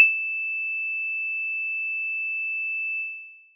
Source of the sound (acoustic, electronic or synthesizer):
acoustic